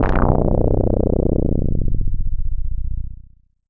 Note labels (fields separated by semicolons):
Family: bass; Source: synthesizer; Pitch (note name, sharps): B-1; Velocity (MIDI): 100; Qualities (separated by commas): bright, distorted, tempo-synced